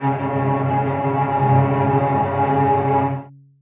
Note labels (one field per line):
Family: string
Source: acoustic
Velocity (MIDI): 50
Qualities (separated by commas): bright, non-linear envelope, reverb